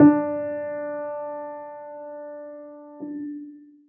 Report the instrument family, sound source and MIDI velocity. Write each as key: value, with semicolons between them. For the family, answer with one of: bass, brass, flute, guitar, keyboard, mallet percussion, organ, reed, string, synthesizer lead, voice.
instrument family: keyboard; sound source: acoustic; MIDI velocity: 50